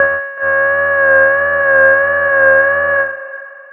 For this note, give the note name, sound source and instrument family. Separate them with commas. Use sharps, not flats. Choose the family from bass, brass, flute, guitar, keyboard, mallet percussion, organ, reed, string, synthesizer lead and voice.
C#5, synthesizer, bass